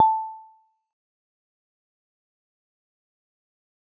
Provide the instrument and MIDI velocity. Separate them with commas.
acoustic mallet percussion instrument, 25